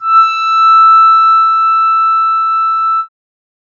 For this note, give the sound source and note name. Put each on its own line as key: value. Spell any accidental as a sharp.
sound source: synthesizer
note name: E6